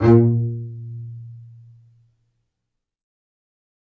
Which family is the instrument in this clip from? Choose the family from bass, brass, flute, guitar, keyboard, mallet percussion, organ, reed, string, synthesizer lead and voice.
string